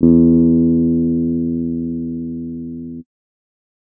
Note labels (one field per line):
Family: keyboard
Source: electronic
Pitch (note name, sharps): E2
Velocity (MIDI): 25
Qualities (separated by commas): dark